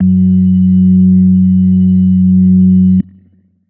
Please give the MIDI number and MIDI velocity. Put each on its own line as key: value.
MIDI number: 42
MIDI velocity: 100